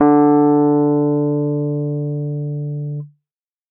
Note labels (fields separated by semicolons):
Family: keyboard; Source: electronic; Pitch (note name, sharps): D3; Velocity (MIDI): 127